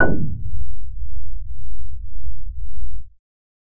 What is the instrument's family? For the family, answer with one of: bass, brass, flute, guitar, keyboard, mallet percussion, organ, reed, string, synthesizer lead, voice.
bass